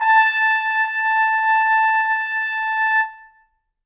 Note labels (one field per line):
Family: brass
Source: acoustic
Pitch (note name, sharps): A5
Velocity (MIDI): 75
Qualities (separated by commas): bright, reverb